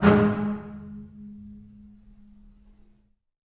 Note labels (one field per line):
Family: string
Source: acoustic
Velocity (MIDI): 75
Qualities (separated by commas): reverb